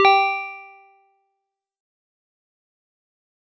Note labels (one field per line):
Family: mallet percussion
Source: acoustic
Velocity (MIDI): 127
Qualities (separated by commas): fast decay, multiphonic, percussive